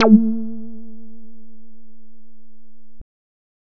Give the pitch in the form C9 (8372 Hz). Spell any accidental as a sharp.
A3 (220 Hz)